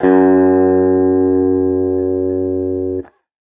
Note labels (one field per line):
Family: guitar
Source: electronic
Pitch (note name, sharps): F#2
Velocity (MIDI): 50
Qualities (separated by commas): distorted